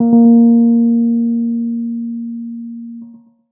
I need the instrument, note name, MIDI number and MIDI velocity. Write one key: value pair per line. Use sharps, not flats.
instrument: electronic keyboard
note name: A#3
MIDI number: 58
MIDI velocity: 50